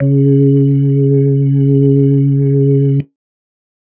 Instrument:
electronic organ